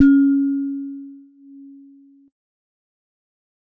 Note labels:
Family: mallet percussion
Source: acoustic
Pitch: C#4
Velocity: 25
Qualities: dark, fast decay, non-linear envelope

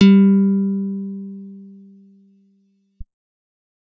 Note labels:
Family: guitar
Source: acoustic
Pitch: G3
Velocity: 75

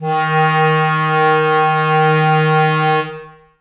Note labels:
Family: reed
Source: acoustic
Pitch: D#3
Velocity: 127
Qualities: reverb

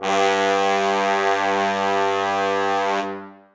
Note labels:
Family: brass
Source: acoustic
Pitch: G2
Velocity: 127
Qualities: bright, reverb

